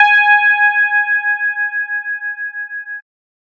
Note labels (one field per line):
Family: bass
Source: synthesizer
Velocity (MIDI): 50